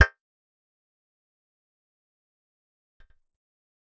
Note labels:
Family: bass; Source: synthesizer; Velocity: 127; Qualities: fast decay, percussive

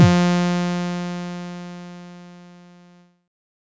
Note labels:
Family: bass; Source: synthesizer; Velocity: 50; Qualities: bright, distorted

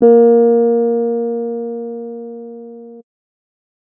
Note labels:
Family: keyboard; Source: electronic; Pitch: A#3; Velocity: 50; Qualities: dark

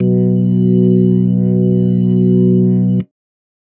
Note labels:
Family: organ; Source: electronic; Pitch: B1; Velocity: 25; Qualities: dark

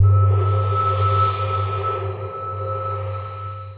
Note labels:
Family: mallet percussion; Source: electronic; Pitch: G2; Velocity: 25; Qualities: bright, long release, non-linear envelope

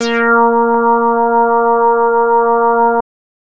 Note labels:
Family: bass; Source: synthesizer; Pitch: A#3; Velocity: 100; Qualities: distorted

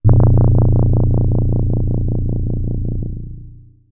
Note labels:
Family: keyboard; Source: electronic; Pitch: A#0; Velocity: 50; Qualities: dark, distorted, long release

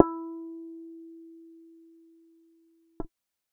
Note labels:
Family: bass; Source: synthesizer; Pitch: E4; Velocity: 127; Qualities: dark, reverb

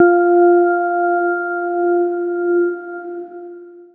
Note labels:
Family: keyboard; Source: electronic; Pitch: F4; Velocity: 25; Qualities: dark, long release

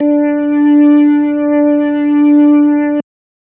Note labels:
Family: organ; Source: electronic; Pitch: D4; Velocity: 75; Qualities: distorted

